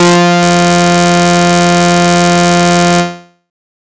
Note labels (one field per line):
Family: bass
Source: synthesizer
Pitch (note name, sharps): F3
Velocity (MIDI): 127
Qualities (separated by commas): bright, distorted